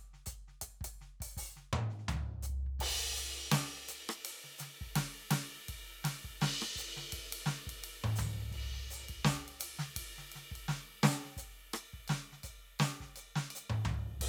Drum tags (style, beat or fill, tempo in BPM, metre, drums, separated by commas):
New Orleans funk, beat, 84 BPM, 4/4, crash, ride, ride bell, closed hi-hat, open hi-hat, hi-hat pedal, snare, cross-stick, high tom, floor tom, kick